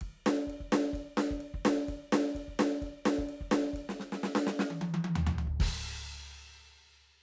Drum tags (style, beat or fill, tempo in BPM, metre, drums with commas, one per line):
punk
beat
128 BPM
4/4
crash, ride, snare, high tom, floor tom, kick